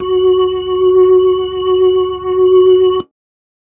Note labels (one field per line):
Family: organ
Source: electronic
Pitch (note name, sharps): F#4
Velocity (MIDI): 127